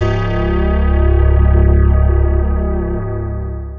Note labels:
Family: guitar; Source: electronic; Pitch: C#1; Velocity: 50; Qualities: long release, multiphonic, non-linear envelope

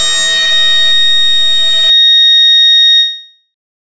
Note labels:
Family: bass; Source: synthesizer; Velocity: 127; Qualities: bright, distorted

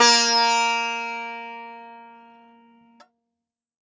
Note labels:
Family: guitar; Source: acoustic; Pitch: A#3; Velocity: 127; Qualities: bright, multiphonic, reverb

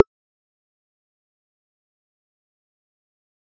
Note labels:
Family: mallet percussion; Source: electronic; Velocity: 50; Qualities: fast decay, percussive

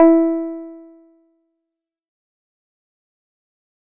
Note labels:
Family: guitar; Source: synthesizer; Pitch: E4; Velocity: 127; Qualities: dark, fast decay

